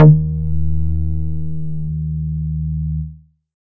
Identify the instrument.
synthesizer bass